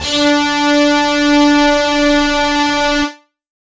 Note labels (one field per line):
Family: guitar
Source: electronic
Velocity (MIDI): 25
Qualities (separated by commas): distorted